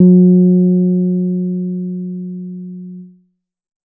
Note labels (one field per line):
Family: bass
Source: synthesizer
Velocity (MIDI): 50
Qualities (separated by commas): dark